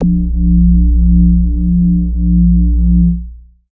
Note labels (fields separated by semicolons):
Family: bass; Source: synthesizer; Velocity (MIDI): 75; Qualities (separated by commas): distorted, long release, multiphonic